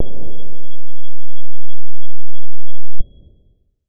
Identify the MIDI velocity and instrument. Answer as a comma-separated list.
75, electronic guitar